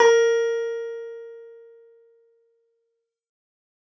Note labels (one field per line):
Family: guitar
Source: synthesizer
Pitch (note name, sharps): A#4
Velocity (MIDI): 127